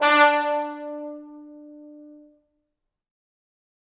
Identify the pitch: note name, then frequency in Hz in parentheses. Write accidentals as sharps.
D4 (293.7 Hz)